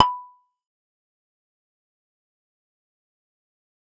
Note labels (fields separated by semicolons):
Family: bass; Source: synthesizer; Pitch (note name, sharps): B5; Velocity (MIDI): 25; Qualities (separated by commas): fast decay, percussive